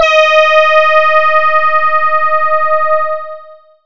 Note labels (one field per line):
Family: voice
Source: synthesizer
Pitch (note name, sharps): D#5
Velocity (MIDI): 100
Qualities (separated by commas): long release